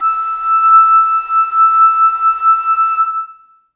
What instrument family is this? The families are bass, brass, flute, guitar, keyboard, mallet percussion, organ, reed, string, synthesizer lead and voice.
flute